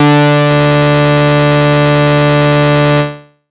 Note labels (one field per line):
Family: bass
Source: synthesizer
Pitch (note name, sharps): D3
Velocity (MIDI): 25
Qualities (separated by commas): bright, distorted